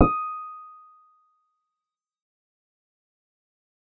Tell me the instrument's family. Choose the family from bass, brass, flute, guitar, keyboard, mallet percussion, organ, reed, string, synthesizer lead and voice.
keyboard